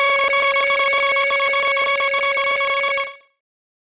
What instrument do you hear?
synthesizer bass